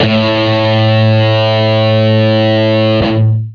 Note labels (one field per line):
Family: guitar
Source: electronic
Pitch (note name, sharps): A2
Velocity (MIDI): 127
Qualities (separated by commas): distorted, long release